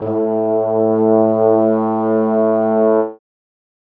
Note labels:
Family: brass; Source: acoustic; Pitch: A2; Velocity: 50; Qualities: reverb

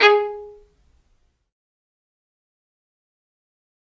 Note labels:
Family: string; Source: acoustic; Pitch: G#4; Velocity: 50; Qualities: fast decay, percussive, reverb

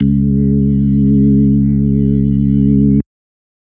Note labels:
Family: organ; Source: electronic; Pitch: C#2; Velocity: 25; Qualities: dark

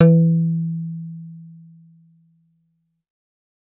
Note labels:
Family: bass; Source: synthesizer; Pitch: E3; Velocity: 100

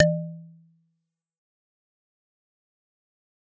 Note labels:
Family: mallet percussion; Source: acoustic; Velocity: 127; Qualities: fast decay, percussive

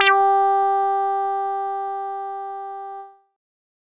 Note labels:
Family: bass; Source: synthesizer; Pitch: G4; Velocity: 127; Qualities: distorted

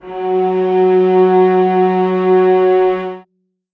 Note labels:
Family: string; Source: acoustic; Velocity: 75; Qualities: reverb

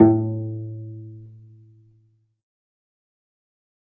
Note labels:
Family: string; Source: acoustic; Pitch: A2; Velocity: 127; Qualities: dark, fast decay, reverb

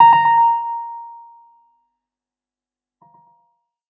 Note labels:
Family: keyboard; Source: electronic; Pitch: A#5; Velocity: 127; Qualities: fast decay, tempo-synced

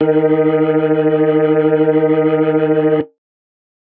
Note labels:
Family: organ; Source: electronic; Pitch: D#3; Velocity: 127; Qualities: distorted

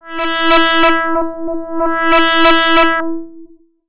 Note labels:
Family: bass; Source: synthesizer; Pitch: E4; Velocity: 75; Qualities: distorted, long release, tempo-synced

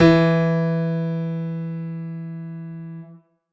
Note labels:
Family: keyboard; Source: acoustic; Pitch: E3; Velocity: 127; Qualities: reverb

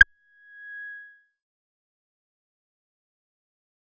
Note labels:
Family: bass; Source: synthesizer; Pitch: G#6; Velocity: 100; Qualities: distorted, fast decay

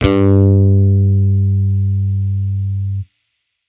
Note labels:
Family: bass; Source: electronic; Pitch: G2; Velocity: 25

